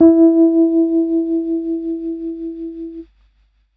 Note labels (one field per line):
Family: keyboard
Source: electronic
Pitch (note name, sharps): E4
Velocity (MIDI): 50